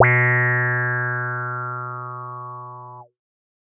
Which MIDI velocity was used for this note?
127